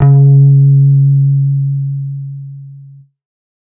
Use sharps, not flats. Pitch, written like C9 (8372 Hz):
C#3 (138.6 Hz)